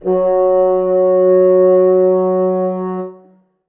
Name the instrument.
acoustic reed instrument